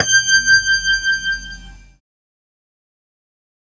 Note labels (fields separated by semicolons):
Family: keyboard; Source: synthesizer; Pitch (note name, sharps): G6; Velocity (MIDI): 75; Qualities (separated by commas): fast decay